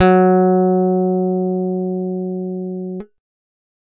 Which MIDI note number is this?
54